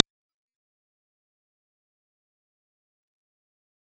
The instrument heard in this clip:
synthesizer bass